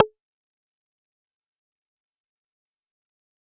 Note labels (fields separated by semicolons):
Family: bass; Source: synthesizer; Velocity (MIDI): 25; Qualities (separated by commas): distorted, fast decay, percussive